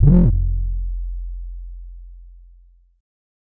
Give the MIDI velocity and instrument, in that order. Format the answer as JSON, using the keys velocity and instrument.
{"velocity": 25, "instrument": "synthesizer bass"}